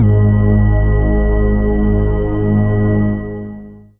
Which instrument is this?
synthesizer lead